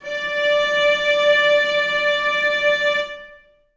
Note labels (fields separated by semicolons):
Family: string; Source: acoustic; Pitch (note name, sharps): D5; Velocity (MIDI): 50; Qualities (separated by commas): reverb